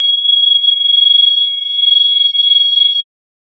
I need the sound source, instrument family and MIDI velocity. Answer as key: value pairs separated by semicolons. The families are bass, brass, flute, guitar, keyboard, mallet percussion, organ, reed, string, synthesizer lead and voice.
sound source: electronic; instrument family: mallet percussion; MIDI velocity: 127